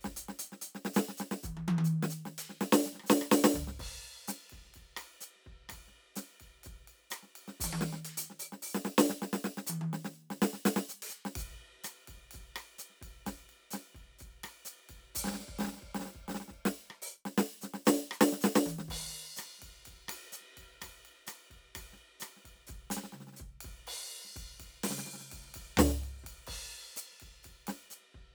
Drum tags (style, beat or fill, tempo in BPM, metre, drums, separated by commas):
bossa nova, beat, 127 BPM, 4/4, crash, ride, closed hi-hat, open hi-hat, hi-hat pedal, snare, cross-stick, high tom, mid tom, floor tom, kick